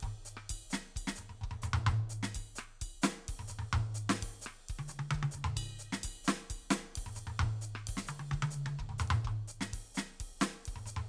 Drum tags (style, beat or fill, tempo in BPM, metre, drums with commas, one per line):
Dominican merengue
beat
130 BPM
4/4
ride, ride bell, hi-hat pedal, snare, cross-stick, high tom, mid tom, kick